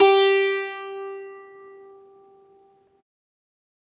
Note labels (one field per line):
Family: guitar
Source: acoustic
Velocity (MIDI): 25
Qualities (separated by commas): bright, multiphonic, reverb